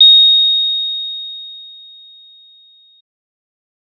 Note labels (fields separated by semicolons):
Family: bass; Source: synthesizer; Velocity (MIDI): 100; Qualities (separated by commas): bright